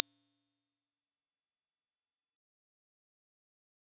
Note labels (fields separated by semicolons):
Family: keyboard; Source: electronic; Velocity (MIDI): 50; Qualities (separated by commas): bright, distorted, fast decay